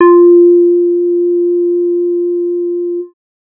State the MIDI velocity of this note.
100